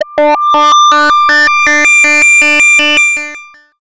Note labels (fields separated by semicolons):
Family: bass; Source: synthesizer; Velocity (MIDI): 25; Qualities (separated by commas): bright, distorted, long release, multiphonic, tempo-synced